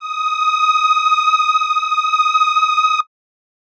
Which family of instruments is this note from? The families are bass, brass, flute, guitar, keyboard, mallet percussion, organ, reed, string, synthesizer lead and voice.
reed